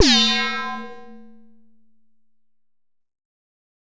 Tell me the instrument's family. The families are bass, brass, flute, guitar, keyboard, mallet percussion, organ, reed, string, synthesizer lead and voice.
bass